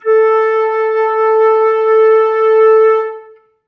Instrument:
acoustic flute